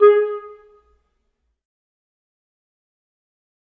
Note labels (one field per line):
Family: reed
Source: acoustic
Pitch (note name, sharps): G#4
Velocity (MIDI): 25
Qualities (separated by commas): fast decay, percussive, reverb